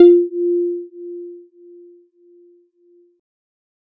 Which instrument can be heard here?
electronic keyboard